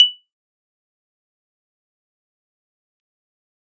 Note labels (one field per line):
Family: keyboard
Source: electronic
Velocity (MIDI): 100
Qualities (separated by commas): bright, fast decay, percussive